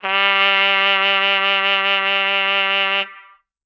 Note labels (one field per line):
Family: brass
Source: acoustic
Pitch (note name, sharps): G3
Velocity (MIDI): 100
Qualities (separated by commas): distorted